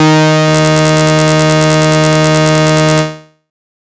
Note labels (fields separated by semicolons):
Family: bass; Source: synthesizer; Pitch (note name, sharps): D#3; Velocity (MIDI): 100; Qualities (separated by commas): bright, distorted